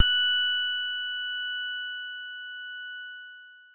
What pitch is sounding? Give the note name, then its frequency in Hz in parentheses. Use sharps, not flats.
F#6 (1480 Hz)